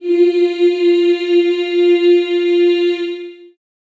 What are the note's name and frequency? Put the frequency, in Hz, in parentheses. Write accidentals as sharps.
F4 (349.2 Hz)